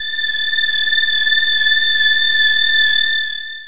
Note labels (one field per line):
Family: voice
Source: synthesizer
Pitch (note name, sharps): A6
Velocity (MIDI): 75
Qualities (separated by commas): long release